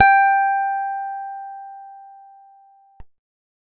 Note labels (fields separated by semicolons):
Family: guitar; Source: acoustic; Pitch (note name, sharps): G5; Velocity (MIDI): 25